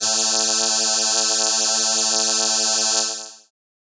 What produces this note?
synthesizer keyboard